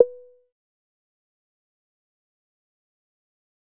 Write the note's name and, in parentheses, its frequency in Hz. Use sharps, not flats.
B4 (493.9 Hz)